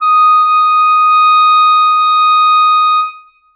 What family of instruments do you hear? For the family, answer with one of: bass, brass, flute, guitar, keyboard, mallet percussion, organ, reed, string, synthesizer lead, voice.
reed